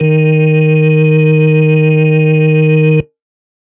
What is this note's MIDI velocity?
127